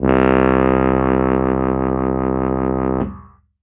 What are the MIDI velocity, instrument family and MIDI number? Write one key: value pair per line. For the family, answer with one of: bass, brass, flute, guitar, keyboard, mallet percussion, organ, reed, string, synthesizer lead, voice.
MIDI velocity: 127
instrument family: brass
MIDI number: 36